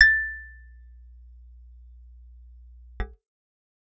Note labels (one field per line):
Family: guitar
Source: acoustic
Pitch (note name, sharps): A6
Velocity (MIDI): 127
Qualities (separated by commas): percussive